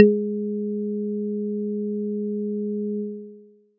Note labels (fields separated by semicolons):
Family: mallet percussion; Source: acoustic; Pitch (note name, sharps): G#3; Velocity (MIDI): 25